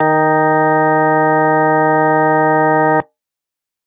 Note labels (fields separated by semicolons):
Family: organ; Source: electronic; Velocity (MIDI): 50